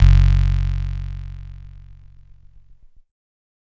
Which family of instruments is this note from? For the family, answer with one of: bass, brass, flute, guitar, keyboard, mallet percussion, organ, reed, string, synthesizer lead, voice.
keyboard